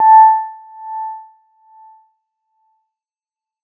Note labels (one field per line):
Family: mallet percussion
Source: electronic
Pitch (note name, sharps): A5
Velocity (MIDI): 75